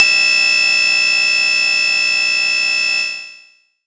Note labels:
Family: bass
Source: synthesizer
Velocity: 75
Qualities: bright, distorted, long release

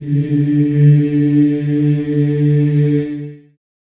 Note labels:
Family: voice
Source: acoustic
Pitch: D3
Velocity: 25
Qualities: reverb

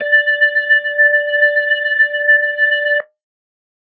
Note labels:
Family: organ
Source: electronic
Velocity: 25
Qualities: distorted

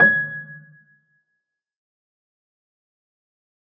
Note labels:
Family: keyboard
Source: acoustic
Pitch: G#6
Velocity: 50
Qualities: fast decay, percussive, reverb

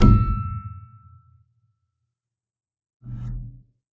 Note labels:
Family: keyboard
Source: acoustic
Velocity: 25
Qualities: reverb

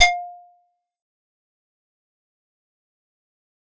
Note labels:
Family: keyboard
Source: acoustic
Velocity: 100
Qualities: fast decay, percussive

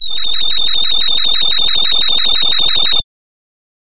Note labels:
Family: voice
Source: synthesizer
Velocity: 100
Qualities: bright

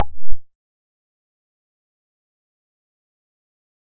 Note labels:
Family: bass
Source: synthesizer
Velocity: 25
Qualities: fast decay, percussive

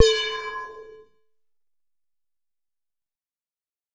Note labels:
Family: bass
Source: synthesizer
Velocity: 50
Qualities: bright, distorted

